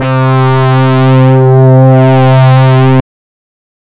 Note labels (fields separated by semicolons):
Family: reed; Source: synthesizer; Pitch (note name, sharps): C3; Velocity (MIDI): 100; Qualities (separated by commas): distorted, non-linear envelope